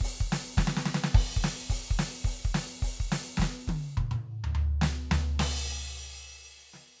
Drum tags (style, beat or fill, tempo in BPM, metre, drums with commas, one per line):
swing
beat
215 BPM
4/4
crash, open hi-hat, hi-hat pedal, snare, high tom, mid tom, floor tom, kick